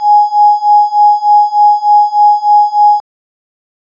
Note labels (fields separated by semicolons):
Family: organ; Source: electronic; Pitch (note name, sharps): G#5; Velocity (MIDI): 75